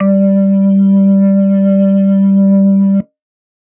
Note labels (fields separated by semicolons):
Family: organ; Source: electronic; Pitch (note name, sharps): G3; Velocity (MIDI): 100; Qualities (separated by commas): distorted